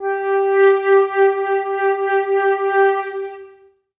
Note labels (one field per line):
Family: flute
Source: acoustic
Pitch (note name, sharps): G4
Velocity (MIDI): 25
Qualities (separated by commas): long release, reverb